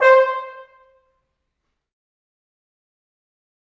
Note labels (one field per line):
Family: brass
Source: acoustic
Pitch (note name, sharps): C5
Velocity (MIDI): 100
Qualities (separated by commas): fast decay, percussive, reverb